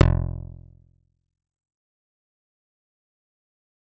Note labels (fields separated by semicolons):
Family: bass; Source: synthesizer; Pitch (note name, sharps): F1; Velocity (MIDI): 100; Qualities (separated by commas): fast decay, percussive